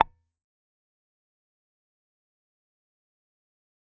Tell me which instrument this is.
electronic guitar